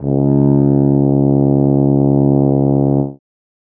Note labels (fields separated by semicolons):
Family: brass; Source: acoustic; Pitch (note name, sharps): C#2; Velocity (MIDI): 75; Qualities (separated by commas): dark